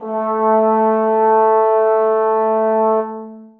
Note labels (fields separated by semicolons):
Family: brass; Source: acoustic; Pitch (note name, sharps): A3; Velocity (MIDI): 75; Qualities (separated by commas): dark, long release, reverb